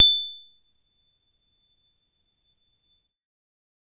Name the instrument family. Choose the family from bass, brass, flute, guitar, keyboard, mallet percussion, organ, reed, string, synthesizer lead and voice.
keyboard